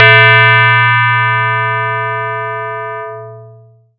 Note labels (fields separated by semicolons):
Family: mallet percussion; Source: acoustic; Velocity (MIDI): 127; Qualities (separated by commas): distorted, long release